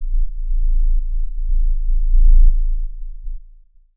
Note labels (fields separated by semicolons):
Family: synthesizer lead; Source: synthesizer; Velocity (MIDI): 25; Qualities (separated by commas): dark, long release, tempo-synced